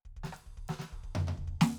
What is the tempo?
128 BPM